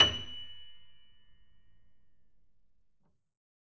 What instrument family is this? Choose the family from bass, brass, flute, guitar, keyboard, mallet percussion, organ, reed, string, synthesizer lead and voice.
keyboard